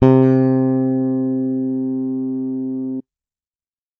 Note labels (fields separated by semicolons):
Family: bass; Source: electronic; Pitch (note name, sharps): C3; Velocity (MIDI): 127